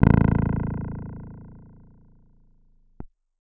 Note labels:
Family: keyboard; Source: electronic; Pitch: A0; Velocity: 100

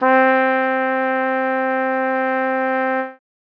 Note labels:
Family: brass; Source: acoustic; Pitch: C4; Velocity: 50

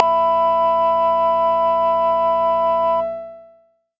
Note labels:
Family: bass; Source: synthesizer; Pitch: E4; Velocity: 127; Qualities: long release, multiphonic

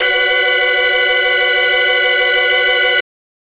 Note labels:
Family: organ; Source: electronic; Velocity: 127

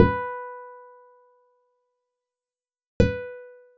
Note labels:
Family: guitar; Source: acoustic; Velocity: 50; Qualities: dark

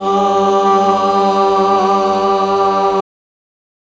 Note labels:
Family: voice; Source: electronic; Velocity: 127

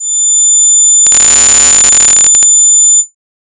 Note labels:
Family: voice; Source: synthesizer; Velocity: 127; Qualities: bright

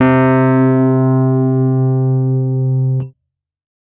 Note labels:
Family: keyboard; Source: electronic; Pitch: C3; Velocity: 127; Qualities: dark

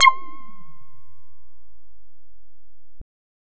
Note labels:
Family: bass; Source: synthesizer; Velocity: 50; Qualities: distorted

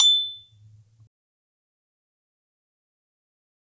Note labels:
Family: mallet percussion; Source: acoustic; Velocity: 127; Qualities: fast decay, percussive, reverb

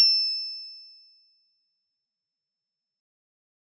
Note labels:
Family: guitar; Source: synthesizer; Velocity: 25; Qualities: bright

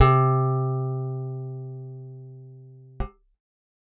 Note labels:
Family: guitar; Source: acoustic; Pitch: C3; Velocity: 100

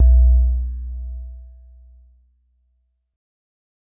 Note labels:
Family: keyboard; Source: electronic; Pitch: B1; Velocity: 25; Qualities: dark

